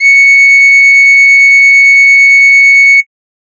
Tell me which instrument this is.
synthesizer flute